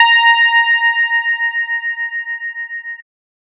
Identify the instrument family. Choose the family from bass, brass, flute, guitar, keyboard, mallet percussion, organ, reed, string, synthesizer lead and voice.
bass